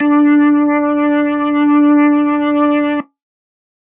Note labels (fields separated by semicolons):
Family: organ; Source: electronic; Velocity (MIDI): 75; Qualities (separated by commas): distorted